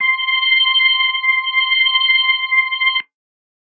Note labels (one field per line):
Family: organ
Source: electronic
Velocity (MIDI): 127